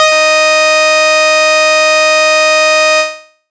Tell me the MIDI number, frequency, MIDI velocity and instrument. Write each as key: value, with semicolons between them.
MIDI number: 75; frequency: 622.3 Hz; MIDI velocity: 100; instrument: synthesizer bass